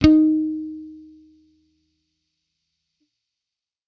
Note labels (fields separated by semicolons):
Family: bass; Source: electronic; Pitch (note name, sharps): D#4; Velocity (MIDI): 100; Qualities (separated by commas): distorted